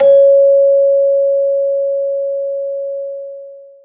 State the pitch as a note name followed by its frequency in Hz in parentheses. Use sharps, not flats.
C#5 (554.4 Hz)